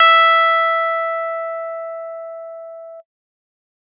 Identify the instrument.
electronic keyboard